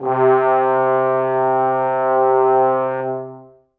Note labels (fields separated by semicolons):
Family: brass; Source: acoustic; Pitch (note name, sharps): C3; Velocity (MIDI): 75; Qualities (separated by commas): dark, long release, reverb